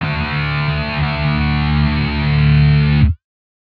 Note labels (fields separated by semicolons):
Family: guitar; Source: synthesizer; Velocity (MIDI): 25; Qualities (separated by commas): bright, distorted